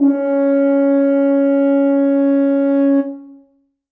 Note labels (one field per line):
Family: brass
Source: acoustic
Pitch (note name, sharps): C#4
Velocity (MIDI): 127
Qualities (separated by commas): dark, reverb